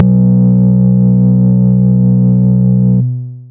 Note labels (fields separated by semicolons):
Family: bass; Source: synthesizer; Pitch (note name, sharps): B1; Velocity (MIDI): 100; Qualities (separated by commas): long release, multiphonic